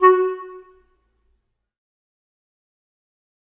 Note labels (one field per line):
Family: reed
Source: acoustic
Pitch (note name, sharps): F#4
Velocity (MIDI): 50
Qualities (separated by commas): fast decay, percussive, reverb